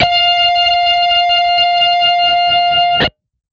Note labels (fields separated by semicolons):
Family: guitar; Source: electronic; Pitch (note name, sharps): F5; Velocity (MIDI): 127; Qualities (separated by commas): distorted